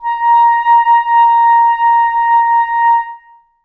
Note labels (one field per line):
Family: reed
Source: acoustic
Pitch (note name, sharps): A#5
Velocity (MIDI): 100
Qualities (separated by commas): reverb